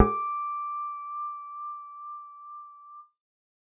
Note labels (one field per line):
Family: bass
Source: synthesizer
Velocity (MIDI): 25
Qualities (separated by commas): reverb